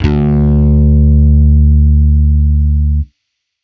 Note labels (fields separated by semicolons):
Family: bass; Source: electronic; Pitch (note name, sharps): D2; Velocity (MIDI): 75; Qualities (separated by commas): distorted